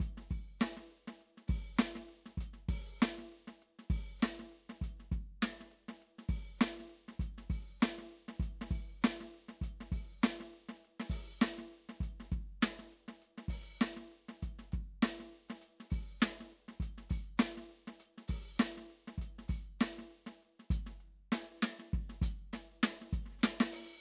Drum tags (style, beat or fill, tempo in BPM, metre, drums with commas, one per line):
funk
beat
100 BPM
4/4
closed hi-hat, open hi-hat, hi-hat pedal, snare, kick